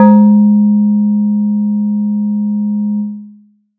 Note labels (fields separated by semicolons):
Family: mallet percussion; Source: acoustic; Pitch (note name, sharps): G#3; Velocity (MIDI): 127